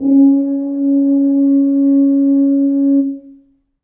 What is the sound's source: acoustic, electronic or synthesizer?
acoustic